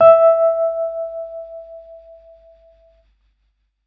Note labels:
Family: keyboard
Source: electronic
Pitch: E5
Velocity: 75

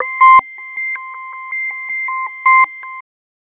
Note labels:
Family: bass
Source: synthesizer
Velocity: 100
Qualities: tempo-synced

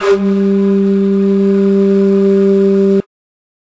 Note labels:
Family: flute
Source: acoustic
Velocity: 100

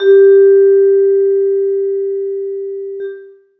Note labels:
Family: mallet percussion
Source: acoustic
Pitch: G4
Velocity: 100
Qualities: reverb

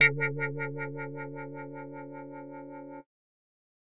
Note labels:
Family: bass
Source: synthesizer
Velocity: 75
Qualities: distorted

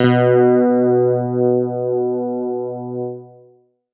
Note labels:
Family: guitar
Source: electronic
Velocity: 100

